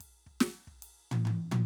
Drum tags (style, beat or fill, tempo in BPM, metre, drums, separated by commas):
punk, fill, 144 BPM, 4/4, ride, snare, high tom, floor tom, kick